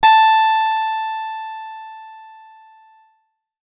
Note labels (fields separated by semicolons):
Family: guitar; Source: acoustic; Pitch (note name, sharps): A5; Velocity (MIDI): 25; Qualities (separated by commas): bright, distorted